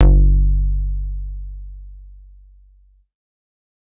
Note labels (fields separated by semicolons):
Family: bass; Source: synthesizer; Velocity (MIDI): 75; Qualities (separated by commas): distorted